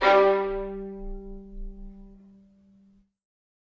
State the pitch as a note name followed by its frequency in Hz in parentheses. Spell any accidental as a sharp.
G3 (196 Hz)